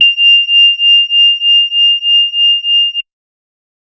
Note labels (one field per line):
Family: organ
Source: electronic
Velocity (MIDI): 100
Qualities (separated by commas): bright